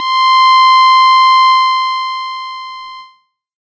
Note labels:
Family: keyboard; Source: electronic; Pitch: C6; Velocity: 25; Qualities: distorted, multiphonic

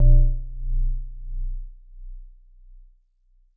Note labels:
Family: mallet percussion; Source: acoustic; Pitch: B0; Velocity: 25; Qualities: dark, non-linear envelope

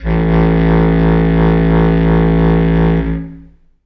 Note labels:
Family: reed; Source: acoustic; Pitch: A1; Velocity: 50; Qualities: long release, reverb

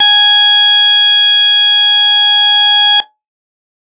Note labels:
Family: organ; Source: electronic; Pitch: G#5; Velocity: 127

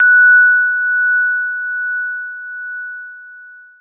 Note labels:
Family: keyboard; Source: electronic; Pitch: F#6; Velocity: 127; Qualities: long release

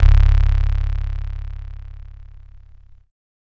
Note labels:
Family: keyboard; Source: electronic; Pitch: C#1; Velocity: 100; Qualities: bright, distorted

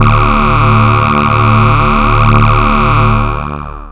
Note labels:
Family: bass; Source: synthesizer; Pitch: D1; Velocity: 100; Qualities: bright, distorted, long release

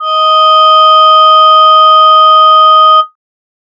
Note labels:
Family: voice; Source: synthesizer; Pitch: D#5; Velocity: 100

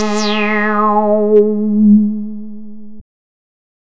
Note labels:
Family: bass; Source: synthesizer; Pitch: G#3; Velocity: 127; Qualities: bright, distorted

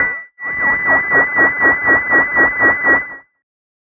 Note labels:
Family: bass; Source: synthesizer; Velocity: 75; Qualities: tempo-synced

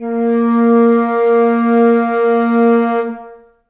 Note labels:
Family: flute; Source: acoustic; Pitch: A#3; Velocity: 50; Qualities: dark, reverb

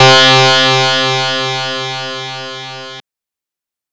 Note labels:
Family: guitar; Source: synthesizer; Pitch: C3; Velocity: 127; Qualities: bright, distorted

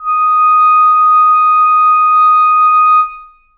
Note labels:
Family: reed; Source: acoustic; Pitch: D#6; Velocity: 25; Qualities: reverb

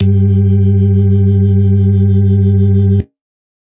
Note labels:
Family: organ; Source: electronic; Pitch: G2; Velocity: 75

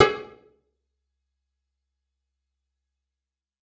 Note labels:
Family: guitar; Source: electronic; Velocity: 25; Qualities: percussive, reverb

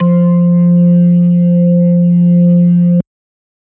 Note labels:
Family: organ; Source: electronic; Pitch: F3; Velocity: 127

